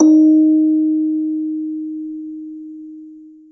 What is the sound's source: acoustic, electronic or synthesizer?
acoustic